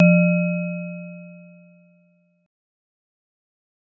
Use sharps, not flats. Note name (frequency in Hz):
F3 (174.6 Hz)